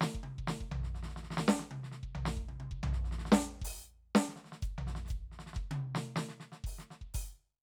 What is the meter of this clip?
4/4